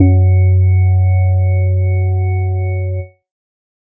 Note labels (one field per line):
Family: organ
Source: electronic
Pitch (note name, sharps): F#2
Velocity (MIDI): 75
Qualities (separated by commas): dark